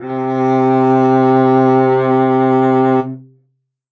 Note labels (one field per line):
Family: string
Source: acoustic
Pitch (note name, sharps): C3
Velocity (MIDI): 127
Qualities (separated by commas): reverb